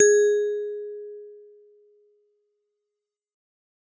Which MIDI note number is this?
68